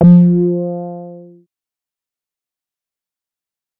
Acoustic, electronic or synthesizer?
synthesizer